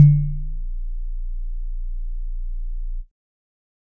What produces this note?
electronic keyboard